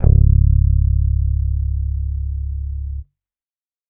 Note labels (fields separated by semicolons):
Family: bass; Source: electronic; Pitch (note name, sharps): C#1; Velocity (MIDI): 127